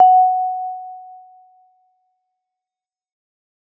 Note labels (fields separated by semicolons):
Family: mallet percussion; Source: acoustic; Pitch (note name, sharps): F#5; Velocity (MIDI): 50; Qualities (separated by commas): fast decay